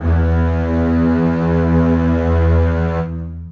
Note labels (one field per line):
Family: string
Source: acoustic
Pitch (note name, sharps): E2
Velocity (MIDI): 100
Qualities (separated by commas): long release, reverb